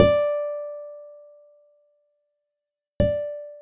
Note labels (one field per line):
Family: guitar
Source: acoustic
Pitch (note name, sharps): D5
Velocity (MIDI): 100